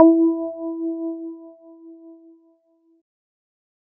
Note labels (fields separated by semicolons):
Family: keyboard; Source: electronic; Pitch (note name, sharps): E4; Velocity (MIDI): 25